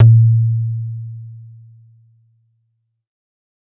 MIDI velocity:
25